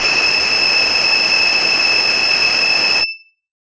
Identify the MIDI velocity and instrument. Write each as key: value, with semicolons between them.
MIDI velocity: 127; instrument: electronic guitar